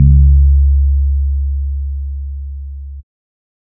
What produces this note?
synthesizer bass